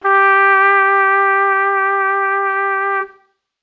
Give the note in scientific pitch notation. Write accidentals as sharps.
G4